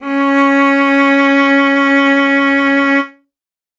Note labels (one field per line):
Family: string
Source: acoustic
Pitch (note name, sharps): C#4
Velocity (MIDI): 50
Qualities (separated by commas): reverb